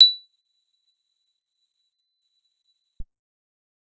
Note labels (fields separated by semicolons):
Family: guitar; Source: acoustic; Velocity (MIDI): 100; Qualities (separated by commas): bright, percussive